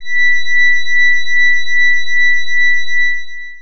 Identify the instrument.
electronic organ